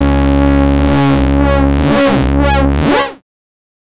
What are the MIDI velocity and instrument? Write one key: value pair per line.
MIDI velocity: 75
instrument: synthesizer bass